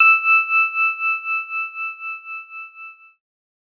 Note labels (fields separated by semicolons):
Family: keyboard; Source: electronic; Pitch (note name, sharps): E6; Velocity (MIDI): 75; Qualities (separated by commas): bright